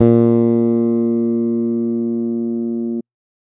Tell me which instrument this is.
electronic bass